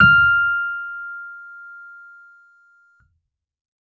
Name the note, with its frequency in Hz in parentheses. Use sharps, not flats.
F6 (1397 Hz)